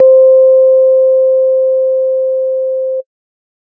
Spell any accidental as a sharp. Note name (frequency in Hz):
C5 (523.3 Hz)